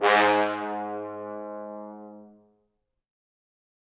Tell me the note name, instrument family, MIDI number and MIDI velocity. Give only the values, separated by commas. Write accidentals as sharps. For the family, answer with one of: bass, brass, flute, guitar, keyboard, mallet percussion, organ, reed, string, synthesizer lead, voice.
G#2, brass, 44, 127